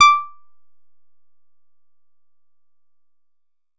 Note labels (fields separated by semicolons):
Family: guitar; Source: synthesizer; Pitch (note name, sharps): D6; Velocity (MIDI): 75; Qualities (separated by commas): percussive